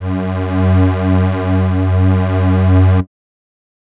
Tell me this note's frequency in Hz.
92.5 Hz